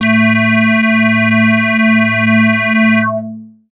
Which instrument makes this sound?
synthesizer bass